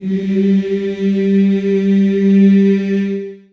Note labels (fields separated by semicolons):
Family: voice; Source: acoustic; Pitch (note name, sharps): G3; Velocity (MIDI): 50; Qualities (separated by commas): reverb